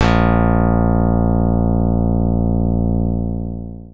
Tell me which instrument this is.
electronic keyboard